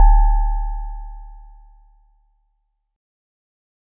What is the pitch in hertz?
36.71 Hz